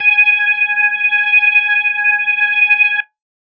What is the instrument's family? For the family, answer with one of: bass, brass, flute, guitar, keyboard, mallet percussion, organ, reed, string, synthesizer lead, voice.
organ